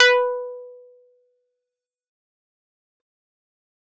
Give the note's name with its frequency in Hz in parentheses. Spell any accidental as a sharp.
B4 (493.9 Hz)